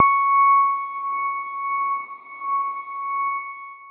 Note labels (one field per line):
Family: keyboard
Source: electronic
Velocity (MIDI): 50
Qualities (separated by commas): long release